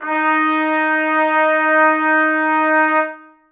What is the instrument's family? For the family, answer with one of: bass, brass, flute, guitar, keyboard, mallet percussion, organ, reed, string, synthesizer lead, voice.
brass